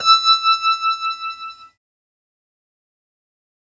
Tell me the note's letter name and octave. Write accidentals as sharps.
E6